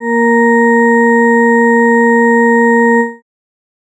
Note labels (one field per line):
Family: organ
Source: electronic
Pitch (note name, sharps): A#3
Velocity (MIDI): 75